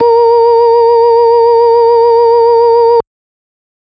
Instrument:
electronic organ